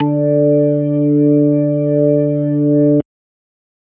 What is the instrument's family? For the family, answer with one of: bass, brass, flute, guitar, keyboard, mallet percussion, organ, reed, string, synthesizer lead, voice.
organ